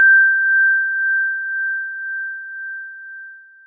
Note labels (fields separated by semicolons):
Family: mallet percussion; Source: acoustic; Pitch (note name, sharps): G6; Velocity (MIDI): 75; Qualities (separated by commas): bright, long release